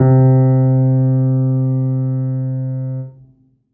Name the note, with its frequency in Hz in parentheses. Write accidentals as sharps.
C3 (130.8 Hz)